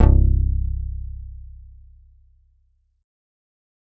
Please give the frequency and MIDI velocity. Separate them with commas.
32.7 Hz, 100